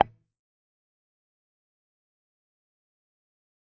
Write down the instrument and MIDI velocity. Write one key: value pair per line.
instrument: electronic guitar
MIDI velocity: 25